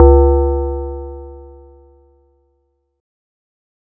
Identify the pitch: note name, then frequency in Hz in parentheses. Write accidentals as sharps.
C#2 (69.3 Hz)